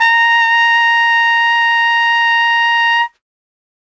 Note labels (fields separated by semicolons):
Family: brass; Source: acoustic; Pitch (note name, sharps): A#5; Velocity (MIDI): 25; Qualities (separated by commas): bright